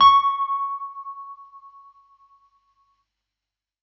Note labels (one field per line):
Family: keyboard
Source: electronic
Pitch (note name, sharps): C#6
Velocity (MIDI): 100